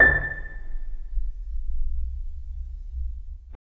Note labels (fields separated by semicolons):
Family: mallet percussion; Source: acoustic; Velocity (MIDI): 25; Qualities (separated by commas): long release, reverb